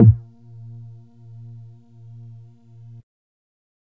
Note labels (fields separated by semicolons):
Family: bass; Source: synthesizer; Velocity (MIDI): 25; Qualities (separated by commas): percussive